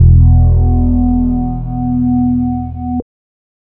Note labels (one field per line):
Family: bass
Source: synthesizer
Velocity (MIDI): 75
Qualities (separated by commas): distorted, multiphonic